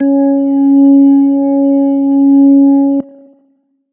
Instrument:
electronic organ